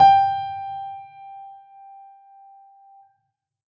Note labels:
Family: keyboard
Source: acoustic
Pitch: G5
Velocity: 100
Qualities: reverb

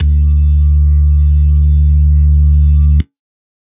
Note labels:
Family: organ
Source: electronic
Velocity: 75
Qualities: dark

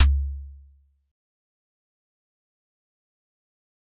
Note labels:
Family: mallet percussion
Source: acoustic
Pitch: C#2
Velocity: 25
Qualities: fast decay, percussive

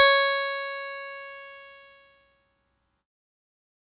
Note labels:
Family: keyboard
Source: electronic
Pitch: C#5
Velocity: 100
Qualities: bright, distorted

